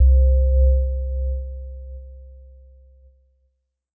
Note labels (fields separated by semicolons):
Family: keyboard; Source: electronic; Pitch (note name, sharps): C2; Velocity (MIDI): 75; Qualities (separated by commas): dark